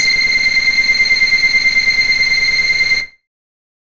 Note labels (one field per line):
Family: bass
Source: synthesizer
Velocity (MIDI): 75